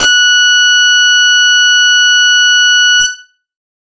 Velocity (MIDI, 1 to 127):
25